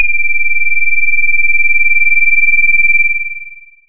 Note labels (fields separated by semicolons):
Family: voice; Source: synthesizer; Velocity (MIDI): 25; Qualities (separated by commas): bright, long release